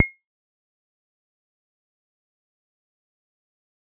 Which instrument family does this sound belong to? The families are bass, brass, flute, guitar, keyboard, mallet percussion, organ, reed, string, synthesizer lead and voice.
bass